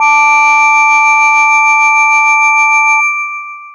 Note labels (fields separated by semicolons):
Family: mallet percussion; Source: electronic; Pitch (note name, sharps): D4; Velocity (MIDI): 100; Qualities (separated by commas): bright, long release